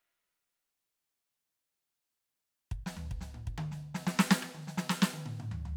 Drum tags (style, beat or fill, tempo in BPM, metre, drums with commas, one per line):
soft pop
fill
83 BPM
4/4
snare, cross-stick, high tom, mid tom, floor tom, kick